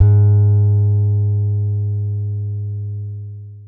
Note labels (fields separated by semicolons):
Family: guitar; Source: acoustic; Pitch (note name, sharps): G#2; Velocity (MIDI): 100; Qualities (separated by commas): dark, long release